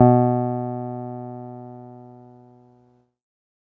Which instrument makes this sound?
electronic keyboard